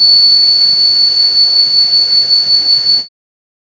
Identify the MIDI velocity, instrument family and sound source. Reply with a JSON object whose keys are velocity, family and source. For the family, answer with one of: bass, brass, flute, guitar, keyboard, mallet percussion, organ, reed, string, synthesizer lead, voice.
{"velocity": 50, "family": "keyboard", "source": "synthesizer"}